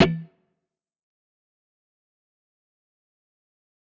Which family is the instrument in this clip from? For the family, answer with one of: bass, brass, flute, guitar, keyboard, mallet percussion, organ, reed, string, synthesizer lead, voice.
guitar